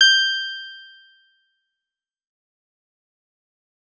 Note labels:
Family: guitar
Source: electronic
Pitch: G6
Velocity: 100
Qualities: bright, fast decay

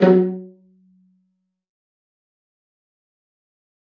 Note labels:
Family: string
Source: acoustic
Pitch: F#3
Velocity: 25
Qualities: dark, fast decay, percussive, reverb

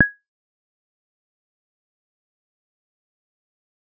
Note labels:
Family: bass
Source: synthesizer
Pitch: G#6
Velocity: 25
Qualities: fast decay, percussive

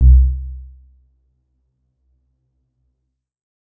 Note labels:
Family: keyboard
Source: electronic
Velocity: 25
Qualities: dark, percussive, reverb

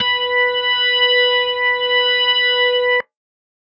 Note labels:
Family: organ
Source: electronic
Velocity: 75

